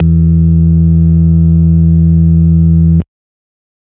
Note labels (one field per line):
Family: organ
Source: electronic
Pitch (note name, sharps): E2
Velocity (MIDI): 100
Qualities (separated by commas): dark